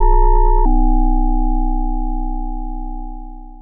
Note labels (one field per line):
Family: mallet percussion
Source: synthesizer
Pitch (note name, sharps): B0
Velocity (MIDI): 75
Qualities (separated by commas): long release, multiphonic